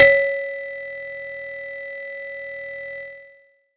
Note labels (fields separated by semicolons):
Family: mallet percussion; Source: acoustic; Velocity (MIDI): 50; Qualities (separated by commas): distorted